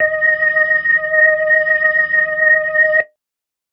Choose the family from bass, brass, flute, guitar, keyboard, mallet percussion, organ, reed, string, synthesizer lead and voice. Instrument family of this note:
organ